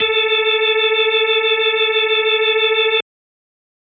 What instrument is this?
electronic organ